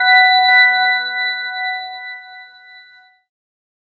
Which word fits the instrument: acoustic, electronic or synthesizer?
synthesizer